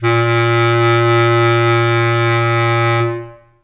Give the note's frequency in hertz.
116.5 Hz